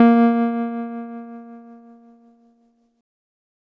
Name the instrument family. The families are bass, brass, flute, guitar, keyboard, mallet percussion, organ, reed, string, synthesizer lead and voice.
keyboard